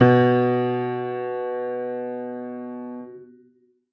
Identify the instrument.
acoustic keyboard